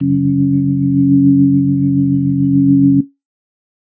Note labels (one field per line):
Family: organ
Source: electronic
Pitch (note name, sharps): F#1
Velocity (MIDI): 75